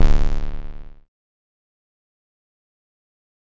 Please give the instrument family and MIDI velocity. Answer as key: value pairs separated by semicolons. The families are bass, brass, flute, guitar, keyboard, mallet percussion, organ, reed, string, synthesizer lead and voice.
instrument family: bass; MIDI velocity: 75